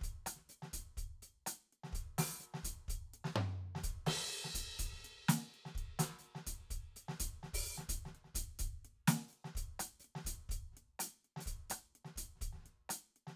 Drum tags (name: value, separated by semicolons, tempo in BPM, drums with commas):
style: Middle Eastern; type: beat; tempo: 126 BPM; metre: 4/4; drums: crash, closed hi-hat, open hi-hat, hi-hat pedal, snare, cross-stick, mid tom, kick